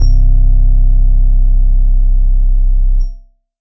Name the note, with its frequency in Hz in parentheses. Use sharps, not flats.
C1 (32.7 Hz)